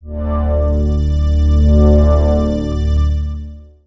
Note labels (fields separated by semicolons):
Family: synthesizer lead; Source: synthesizer; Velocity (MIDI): 25; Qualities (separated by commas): long release, non-linear envelope